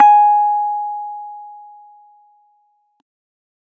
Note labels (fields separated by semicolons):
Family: keyboard; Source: electronic; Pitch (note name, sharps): G#5; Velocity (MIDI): 50